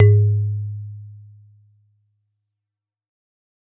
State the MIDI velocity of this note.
127